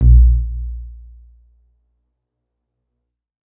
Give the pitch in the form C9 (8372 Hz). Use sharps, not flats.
A#1 (58.27 Hz)